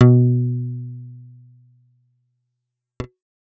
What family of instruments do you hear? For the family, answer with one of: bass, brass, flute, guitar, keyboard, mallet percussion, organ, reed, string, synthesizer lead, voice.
bass